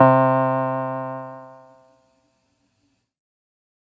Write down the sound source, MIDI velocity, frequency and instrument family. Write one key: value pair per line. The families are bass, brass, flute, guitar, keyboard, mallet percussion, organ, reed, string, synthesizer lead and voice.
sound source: electronic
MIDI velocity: 25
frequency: 130.8 Hz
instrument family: keyboard